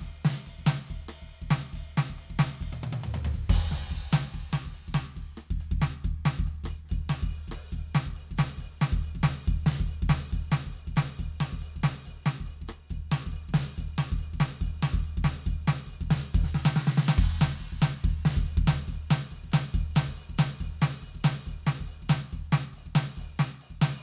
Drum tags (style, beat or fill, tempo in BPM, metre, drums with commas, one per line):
punk
beat
140 BPM
4/4
crash, ride, percussion, snare, cross-stick, high tom, floor tom, kick